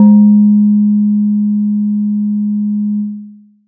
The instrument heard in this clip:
acoustic mallet percussion instrument